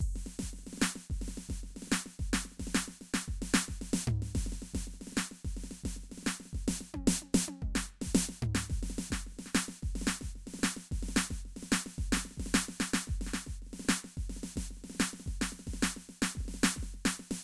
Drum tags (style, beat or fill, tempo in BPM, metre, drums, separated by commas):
Brazilian baião, beat, 110 BPM, 4/4, crash, hi-hat pedal, snare, high tom, mid tom, floor tom, kick